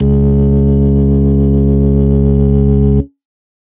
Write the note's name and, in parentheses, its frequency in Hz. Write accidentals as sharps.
C#2 (69.3 Hz)